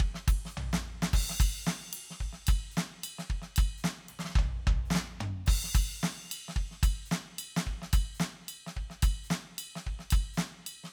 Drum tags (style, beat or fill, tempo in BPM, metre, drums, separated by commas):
swing, beat, 110 BPM, 4/4, crash, ride, ride bell, hi-hat pedal, snare, high tom, floor tom, kick